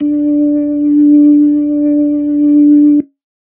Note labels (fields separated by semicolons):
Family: organ; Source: electronic; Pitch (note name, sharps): D4; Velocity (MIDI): 25; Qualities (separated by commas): dark